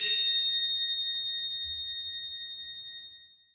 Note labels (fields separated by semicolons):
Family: mallet percussion; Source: acoustic; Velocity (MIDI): 50; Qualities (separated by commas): reverb